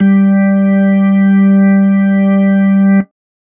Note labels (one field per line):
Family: organ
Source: electronic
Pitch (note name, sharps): G3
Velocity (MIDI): 127